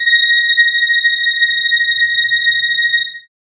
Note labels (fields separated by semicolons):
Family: keyboard; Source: synthesizer; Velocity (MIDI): 127; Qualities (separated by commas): bright